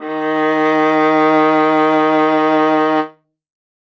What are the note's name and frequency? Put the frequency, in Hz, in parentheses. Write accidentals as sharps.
D#3 (155.6 Hz)